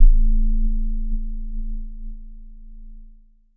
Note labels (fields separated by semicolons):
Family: keyboard; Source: electronic; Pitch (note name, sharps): A0; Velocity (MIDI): 100; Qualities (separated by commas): dark